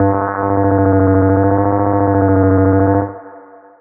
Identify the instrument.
synthesizer bass